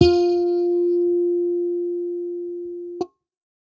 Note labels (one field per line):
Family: bass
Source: electronic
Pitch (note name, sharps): F4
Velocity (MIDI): 127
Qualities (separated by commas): bright